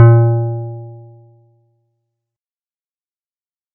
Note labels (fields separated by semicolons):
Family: keyboard; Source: electronic; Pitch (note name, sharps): A#2; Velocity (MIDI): 50; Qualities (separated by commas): fast decay